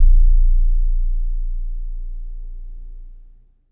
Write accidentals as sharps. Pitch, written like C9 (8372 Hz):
A#0 (29.14 Hz)